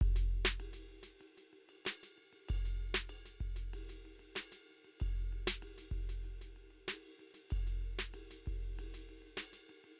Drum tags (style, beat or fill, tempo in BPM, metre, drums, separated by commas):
jazz fusion, beat, 96 BPM, 4/4, ride, ride bell, hi-hat pedal, snare, floor tom, kick